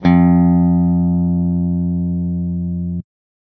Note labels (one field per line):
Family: guitar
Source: electronic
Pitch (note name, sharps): F2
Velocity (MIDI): 50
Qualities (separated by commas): distorted